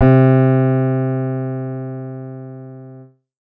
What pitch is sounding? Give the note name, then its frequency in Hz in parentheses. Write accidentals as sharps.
C3 (130.8 Hz)